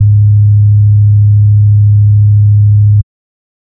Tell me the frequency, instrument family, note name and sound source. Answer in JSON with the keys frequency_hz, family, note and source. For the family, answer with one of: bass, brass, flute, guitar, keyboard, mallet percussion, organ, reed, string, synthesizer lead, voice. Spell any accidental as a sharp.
{"frequency_hz": 103.8, "family": "bass", "note": "G#2", "source": "synthesizer"}